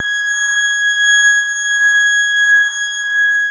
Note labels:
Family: keyboard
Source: electronic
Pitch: G#6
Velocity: 50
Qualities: long release

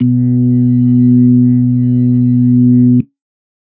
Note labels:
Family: organ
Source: electronic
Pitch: B2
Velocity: 100

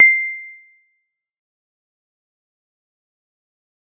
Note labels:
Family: mallet percussion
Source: acoustic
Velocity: 25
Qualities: fast decay, percussive

